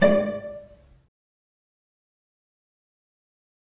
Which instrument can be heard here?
acoustic string instrument